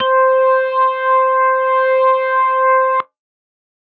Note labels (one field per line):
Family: organ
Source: electronic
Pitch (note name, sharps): C5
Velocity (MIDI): 75